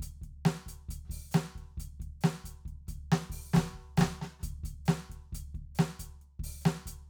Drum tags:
rock, beat, 135 BPM, 4/4, closed hi-hat, open hi-hat, hi-hat pedal, snare, kick

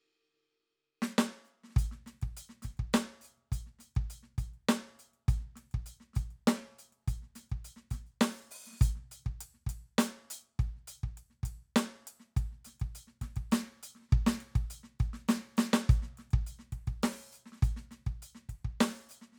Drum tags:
rock, beat, 102 BPM, 3/4, closed hi-hat, open hi-hat, hi-hat pedal, snare, kick

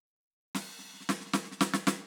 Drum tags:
funk, fill, 112 BPM, 4/4, crash, snare

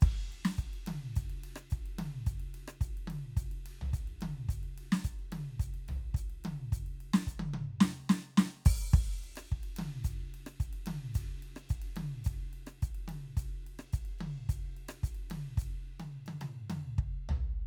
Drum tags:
calypso, beat, 108 BPM, 4/4, ride, ride bell, open hi-hat, hi-hat pedal, snare, cross-stick, high tom, floor tom, kick

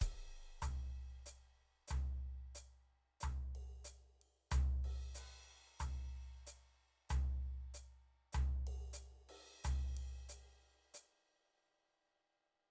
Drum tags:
rock, beat, 93 BPM, 4/4, crash, ride, hi-hat pedal, floor tom, kick

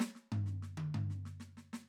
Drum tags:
jazz, fill, 125 BPM, 4/4, snare, high tom, floor tom

